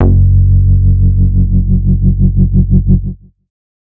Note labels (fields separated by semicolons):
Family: bass; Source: synthesizer; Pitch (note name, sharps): F#1; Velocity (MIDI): 100; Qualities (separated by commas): distorted